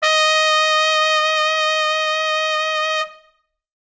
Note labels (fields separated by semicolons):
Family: brass; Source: acoustic; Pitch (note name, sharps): D#5; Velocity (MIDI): 127; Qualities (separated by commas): bright